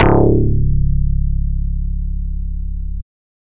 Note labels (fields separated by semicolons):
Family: bass; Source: synthesizer; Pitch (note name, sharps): C#1; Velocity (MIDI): 75